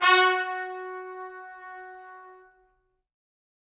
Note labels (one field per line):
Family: brass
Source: acoustic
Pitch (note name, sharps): F#4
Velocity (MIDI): 50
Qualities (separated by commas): bright, reverb